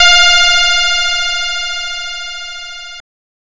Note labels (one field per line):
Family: guitar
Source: synthesizer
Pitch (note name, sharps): F5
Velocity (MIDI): 100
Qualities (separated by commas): bright, distorted